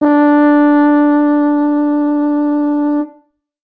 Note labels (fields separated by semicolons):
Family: brass; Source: acoustic; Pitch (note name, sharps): D4; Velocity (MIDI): 127